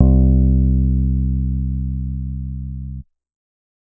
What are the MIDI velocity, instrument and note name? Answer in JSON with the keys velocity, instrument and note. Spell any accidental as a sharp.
{"velocity": 127, "instrument": "synthesizer bass", "note": "C2"}